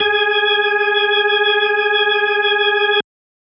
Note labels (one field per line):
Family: organ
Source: electronic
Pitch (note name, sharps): G#4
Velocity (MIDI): 50